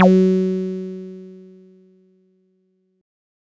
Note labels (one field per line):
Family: bass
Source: synthesizer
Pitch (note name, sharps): F#3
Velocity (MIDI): 100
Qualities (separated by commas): bright, distorted